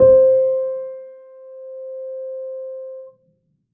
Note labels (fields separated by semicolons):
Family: keyboard; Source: acoustic; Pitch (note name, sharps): C5; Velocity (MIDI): 25; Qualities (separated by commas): dark, reverb